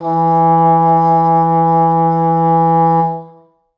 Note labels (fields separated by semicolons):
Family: reed; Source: acoustic; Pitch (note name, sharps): E3; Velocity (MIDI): 50; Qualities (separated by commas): reverb